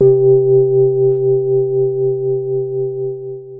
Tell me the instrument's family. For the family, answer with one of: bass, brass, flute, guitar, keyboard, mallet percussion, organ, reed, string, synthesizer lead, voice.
keyboard